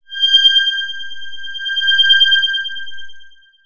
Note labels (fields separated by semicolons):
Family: synthesizer lead; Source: synthesizer; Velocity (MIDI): 75; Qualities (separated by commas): long release, non-linear envelope